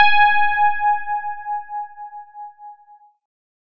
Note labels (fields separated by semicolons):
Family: keyboard; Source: electronic; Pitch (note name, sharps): G#5; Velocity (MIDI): 127